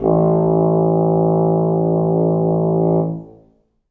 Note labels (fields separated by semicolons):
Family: brass; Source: acoustic; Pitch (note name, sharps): A1; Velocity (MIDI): 50; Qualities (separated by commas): dark, reverb